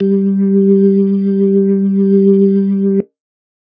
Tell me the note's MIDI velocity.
75